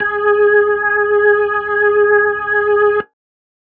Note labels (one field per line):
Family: organ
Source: electronic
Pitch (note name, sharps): G#4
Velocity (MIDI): 25